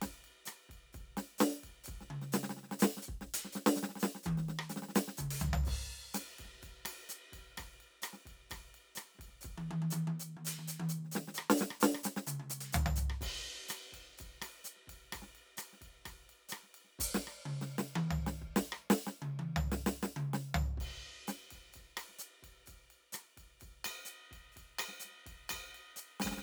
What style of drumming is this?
bossa nova